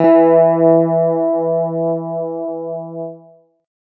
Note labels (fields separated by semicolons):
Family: guitar; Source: electronic; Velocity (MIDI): 25